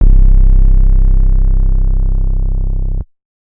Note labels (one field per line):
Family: bass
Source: synthesizer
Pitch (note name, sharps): C1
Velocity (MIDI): 50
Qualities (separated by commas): distorted